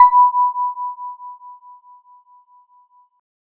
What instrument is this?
electronic keyboard